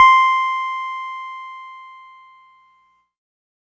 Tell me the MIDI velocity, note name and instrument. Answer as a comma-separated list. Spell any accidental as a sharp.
50, C6, electronic keyboard